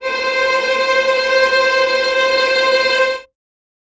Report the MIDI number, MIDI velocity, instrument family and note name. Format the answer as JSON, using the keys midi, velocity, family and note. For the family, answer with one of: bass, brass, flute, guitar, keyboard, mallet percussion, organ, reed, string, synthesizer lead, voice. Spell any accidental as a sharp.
{"midi": 72, "velocity": 25, "family": "string", "note": "C5"}